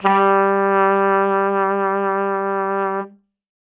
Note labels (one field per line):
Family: brass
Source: acoustic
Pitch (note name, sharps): G3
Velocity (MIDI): 25